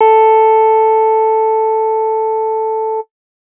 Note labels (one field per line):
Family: guitar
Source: electronic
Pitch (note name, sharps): A4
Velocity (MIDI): 25